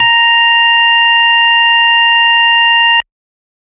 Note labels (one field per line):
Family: organ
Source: electronic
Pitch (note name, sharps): A#5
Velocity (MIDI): 127